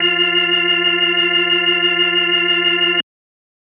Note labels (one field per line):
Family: organ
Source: electronic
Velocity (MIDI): 75